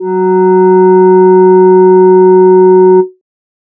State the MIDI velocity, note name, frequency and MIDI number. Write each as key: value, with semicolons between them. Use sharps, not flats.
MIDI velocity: 25; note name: F#3; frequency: 185 Hz; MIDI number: 54